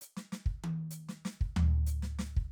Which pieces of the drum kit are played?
hi-hat pedal, snare, high tom, floor tom and kick